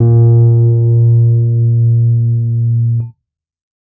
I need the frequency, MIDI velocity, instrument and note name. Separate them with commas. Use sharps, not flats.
116.5 Hz, 100, electronic keyboard, A#2